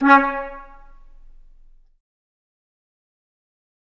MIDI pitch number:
61